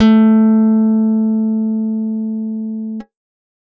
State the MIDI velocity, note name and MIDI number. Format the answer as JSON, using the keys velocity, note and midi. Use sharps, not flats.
{"velocity": 100, "note": "A3", "midi": 57}